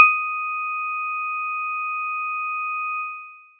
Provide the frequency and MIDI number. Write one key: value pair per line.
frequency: 1245 Hz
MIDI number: 87